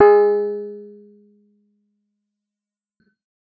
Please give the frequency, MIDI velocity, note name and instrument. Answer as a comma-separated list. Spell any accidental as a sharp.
415.3 Hz, 50, G#4, electronic keyboard